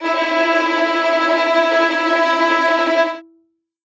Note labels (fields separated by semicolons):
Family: string; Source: acoustic; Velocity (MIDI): 127; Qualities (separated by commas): bright, non-linear envelope, reverb